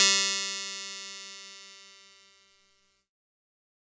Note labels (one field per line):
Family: keyboard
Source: electronic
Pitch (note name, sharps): G3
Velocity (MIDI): 127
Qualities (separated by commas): bright, distorted